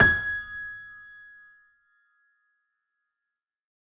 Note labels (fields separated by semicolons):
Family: keyboard; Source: acoustic; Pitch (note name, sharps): G#6; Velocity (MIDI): 127